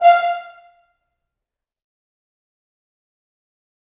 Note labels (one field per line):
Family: brass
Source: acoustic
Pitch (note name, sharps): F5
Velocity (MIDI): 127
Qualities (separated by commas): fast decay, percussive, reverb